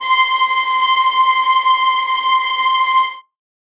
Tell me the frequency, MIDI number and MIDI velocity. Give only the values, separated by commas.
1047 Hz, 84, 25